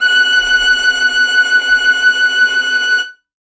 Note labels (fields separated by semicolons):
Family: string; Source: acoustic; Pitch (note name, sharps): F#6; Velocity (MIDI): 25; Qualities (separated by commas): reverb